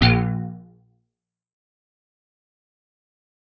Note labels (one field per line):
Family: guitar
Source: electronic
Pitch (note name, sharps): A#1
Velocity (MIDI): 75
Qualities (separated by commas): fast decay